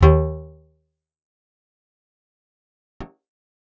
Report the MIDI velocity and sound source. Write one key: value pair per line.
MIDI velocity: 100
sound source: acoustic